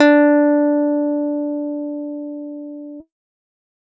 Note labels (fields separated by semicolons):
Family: guitar; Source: electronic; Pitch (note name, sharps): D4; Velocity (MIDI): 75